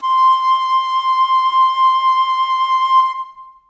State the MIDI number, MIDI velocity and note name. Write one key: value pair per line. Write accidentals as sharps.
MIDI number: 84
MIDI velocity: 75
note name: C6